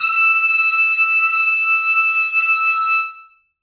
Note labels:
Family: brass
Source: acoustic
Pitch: E6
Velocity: 127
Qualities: reverb

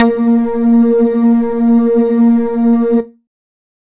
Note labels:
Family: bass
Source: synthesizer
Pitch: A#3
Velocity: 75

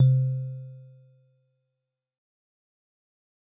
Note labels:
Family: mallet percussion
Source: acoustic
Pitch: C3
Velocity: 75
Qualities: fast decay

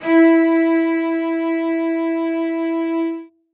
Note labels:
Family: string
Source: acoustic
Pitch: E4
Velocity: 127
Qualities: reverb

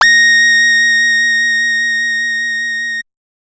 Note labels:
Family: bass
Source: synthesizer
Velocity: 100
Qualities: distorted

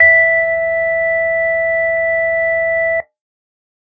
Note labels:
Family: organ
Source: electronic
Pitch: E5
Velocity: 127

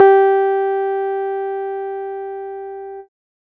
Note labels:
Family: keyboard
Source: electronic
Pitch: G4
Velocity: 127

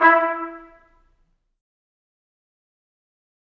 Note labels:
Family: brass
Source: acoustic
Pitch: E4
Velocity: 25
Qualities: fast decay, reverb

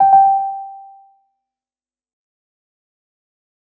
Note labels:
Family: keyboard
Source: electronic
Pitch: G5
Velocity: 100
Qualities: fast decay, tempo-synced

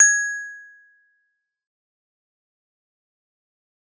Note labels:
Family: mallet percussion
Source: acoustic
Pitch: G#6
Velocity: 100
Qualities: fast decay, percussive

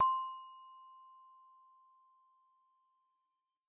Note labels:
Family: mallet percussion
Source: acoustic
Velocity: 50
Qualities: percussive

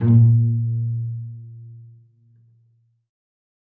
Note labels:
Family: string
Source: acoustic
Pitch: A#2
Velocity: 25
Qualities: dark, reverb

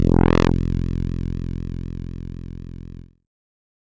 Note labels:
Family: keyboard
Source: synthesizer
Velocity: 127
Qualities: bright, distorted

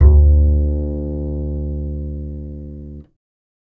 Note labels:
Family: bass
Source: electronic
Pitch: D2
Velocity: 75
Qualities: reverb

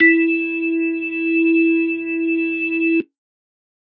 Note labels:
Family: organ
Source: electronic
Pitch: E4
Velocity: 25

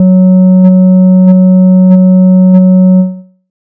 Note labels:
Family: bass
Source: synthesizer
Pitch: F#3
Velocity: 127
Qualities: dark

